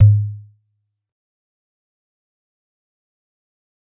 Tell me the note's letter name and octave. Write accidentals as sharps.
G#2